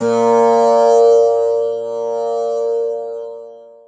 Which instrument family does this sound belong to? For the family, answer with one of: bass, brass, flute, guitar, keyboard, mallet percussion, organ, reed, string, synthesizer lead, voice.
guitar